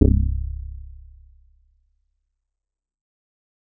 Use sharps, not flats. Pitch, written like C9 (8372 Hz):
C1 (32.7 Hz)